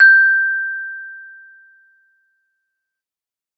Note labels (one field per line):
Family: mallet percussion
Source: acoustic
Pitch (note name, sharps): G6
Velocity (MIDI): 75